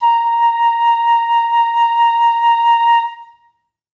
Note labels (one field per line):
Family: flute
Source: acoustic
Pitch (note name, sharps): A#5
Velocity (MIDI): 100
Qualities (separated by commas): reverb